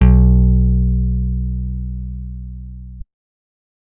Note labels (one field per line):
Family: guitar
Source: acoustic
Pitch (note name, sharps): B1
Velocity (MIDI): 50